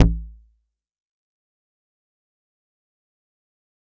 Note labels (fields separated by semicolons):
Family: mallet percussion; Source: acoustic; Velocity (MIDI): 100; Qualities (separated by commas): fast decay, multiphonic, percussive